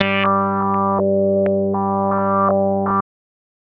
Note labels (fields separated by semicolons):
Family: bass; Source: synthesizer; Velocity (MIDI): 100; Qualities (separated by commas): tempo-synced